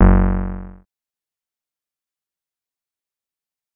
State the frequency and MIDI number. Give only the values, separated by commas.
46.25 Hz, 30